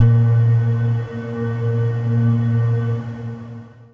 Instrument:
electronic guitar